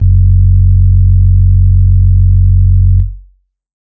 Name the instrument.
electronic organ